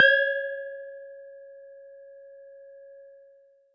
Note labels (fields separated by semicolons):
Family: mallet percussion; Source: acoustic; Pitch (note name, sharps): C#5; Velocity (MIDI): 127